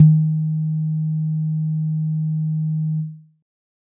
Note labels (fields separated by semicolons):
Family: keyboard; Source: electronic; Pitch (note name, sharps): D#3; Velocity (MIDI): 75; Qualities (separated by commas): dark